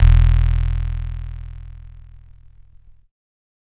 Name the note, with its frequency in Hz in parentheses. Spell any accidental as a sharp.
E1 (41.2 Hz)